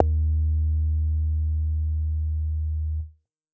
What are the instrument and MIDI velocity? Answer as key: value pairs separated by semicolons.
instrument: synthesizer bass; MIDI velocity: 50